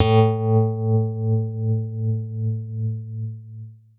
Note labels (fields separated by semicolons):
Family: guitar; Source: electronic; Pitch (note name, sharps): A2; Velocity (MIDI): 127; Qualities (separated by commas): long release, reverb